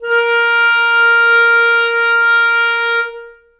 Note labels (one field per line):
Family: reed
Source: acoustic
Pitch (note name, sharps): A#4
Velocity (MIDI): 127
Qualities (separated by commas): reverb